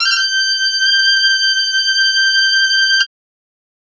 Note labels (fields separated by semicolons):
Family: reed; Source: acoustic; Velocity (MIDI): 127; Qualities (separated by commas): reverb